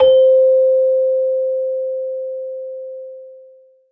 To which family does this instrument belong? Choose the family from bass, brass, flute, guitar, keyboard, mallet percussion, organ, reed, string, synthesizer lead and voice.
mallet percussion